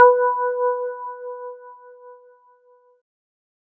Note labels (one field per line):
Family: keyboard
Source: electronic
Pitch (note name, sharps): B4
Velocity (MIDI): 50